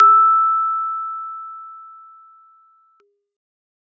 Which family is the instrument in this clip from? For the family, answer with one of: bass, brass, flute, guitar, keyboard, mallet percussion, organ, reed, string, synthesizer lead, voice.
keyboard